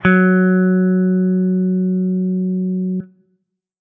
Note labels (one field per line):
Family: guitar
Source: electronic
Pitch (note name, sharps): F#3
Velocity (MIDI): 50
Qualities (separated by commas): distorted